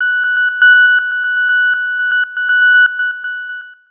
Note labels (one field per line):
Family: synthesizer lead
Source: synthesizer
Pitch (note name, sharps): F#6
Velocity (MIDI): 25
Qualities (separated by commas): long release, tempo-synced